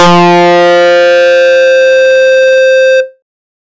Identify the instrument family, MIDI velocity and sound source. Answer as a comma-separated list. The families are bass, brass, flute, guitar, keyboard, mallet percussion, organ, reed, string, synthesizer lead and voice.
bass, 100, synthesizer